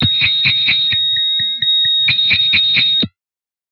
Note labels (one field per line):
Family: guitar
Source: electronic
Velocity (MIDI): 100